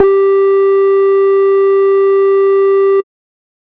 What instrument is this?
synthesizer bass